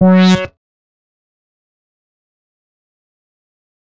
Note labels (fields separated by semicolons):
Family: bass; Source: synthesizer; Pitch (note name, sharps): F#3; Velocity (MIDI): 127; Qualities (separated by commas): fast decay, percussive